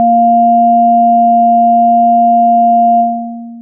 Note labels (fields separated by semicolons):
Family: synthesizer lead; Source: synthesizer; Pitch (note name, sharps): A#3; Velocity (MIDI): 75; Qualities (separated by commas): long release